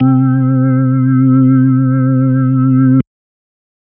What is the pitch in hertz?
130.8 Hz